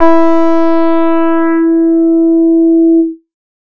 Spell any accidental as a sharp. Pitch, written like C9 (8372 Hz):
E4 (329.6 Hz)